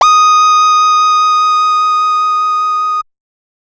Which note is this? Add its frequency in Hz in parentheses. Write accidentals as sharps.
D#6 (1245 Hz)